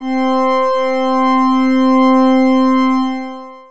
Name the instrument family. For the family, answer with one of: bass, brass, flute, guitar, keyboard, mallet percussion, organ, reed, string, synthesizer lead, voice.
organ